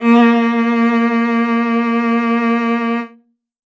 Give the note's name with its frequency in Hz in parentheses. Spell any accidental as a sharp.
A#3 (233.1 Hz)